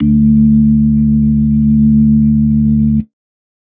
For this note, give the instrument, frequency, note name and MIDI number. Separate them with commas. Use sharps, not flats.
electronic organ, 73.42 Hz, D2, 38